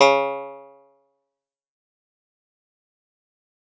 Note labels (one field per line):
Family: guitar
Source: acoustic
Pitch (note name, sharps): C#3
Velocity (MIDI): 25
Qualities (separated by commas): bright, fast decay, percussive